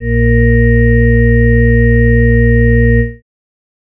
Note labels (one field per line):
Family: organ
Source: electronic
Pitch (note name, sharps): A#1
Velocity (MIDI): 100